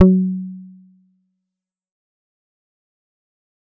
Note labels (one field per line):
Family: bass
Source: synthesizer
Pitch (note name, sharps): F#3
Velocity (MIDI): 50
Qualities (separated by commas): dark, distorted, fast decay, percussive